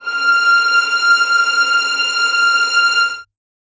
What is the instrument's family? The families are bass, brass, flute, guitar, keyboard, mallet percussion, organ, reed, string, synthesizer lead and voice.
string